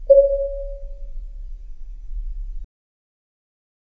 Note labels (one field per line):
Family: mallet percussion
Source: acoustic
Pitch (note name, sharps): C#5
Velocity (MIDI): 25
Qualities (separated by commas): dark, reverb